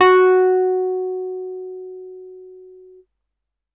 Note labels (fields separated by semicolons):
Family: keyboard; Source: electronic; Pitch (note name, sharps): F#4; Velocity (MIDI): 127